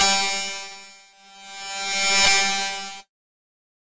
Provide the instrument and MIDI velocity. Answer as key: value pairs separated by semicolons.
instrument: electronic guitar; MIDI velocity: 25